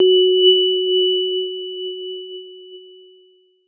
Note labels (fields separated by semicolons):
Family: keyboard; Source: electronic; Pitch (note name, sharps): F#4; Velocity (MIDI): 100